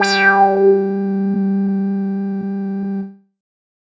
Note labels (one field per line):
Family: bass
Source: synthesizer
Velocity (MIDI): 50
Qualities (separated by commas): distorted, non-linear envelope